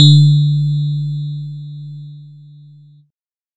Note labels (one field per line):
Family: keyboard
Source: electronic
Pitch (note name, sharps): D3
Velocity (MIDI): 127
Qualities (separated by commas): bright, distorted